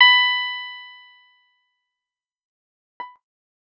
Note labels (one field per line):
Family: guitar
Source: electronic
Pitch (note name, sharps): B5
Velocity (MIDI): 50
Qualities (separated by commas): fast decay